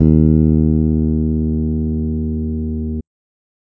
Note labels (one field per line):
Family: bass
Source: electronic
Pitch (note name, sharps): D#2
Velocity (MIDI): 75